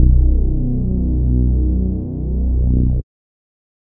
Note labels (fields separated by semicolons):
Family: bass; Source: synthesizer; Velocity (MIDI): 50; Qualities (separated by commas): dark